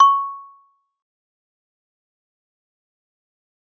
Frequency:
1109 Hz